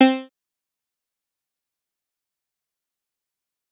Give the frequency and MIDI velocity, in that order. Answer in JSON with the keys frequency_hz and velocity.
{"frequency_hz": 261.6, "velocity": 50}